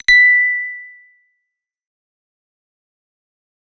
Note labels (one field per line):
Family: bass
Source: synthesizer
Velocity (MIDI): 25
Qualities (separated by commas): distorted, fast decay